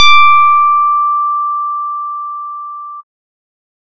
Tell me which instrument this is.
synthesizer bass